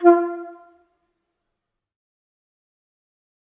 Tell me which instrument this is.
acoustic flute